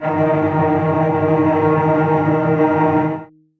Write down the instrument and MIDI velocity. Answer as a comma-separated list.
acoustic string instrument, 50